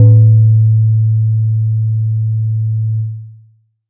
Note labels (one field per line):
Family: mallet percussion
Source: acoustic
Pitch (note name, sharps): A2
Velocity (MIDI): 50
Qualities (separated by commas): dark, long release